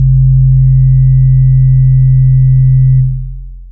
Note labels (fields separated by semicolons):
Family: synthesizer lead; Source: synthesizer; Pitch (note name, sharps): F1; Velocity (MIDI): 50; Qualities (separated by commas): long release